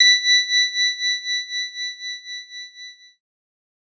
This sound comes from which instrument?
electronic keyboard